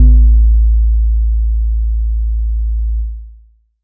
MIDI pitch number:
33